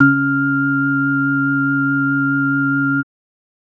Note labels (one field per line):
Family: organ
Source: electronic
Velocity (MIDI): 100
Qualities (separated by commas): multiphonic